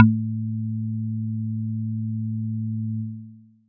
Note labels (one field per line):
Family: mallet percussion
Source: acoustic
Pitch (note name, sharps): A2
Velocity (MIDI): 127